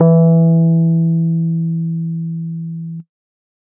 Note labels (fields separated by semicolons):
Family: keyboard; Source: electronic; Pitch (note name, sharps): E3; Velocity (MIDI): 25